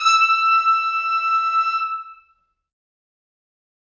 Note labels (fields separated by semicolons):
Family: brass; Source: acoustic; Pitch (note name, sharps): E6; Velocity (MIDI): 25; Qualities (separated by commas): fast decay, reverb